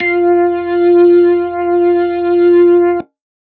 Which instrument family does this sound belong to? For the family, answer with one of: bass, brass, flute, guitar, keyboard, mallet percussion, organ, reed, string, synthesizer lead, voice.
organ